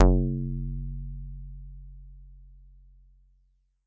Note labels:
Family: mallet percussion; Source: acoustic; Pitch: F#1; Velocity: 127

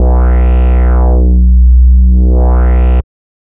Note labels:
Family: bass; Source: synthesizer; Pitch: B1; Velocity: 127; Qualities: distorted

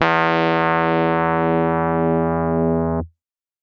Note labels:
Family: keyboard; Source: electronic; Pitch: E2; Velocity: 100; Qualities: distorted

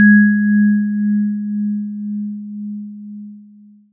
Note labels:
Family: mallet percussion; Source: acoustic; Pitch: G#3; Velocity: 25; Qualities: long release

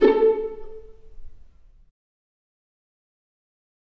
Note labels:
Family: string; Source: acoustic; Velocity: 25; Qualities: dark, fast decay, reverb

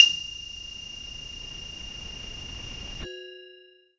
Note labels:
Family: voice; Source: synthesizer; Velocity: 50; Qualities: distorted

